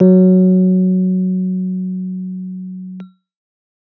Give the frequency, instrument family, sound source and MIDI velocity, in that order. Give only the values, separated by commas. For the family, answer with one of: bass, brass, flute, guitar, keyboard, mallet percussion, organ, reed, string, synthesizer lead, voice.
185 Hz, keyboard, electronic, 50